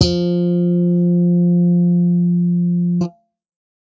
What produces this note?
electronic bass